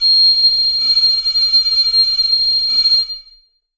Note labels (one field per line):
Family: flute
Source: acoustic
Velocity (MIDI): 25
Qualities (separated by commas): bright, reverb